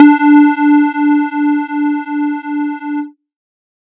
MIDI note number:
62